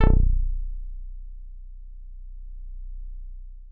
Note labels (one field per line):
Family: guitar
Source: synthesizer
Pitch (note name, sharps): B0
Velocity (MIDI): 50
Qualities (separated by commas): long release